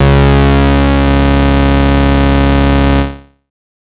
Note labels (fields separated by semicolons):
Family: bass; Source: synthesizer; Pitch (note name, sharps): C#2; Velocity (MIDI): 100; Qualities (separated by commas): bright, distorted